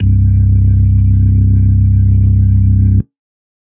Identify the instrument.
electronic organ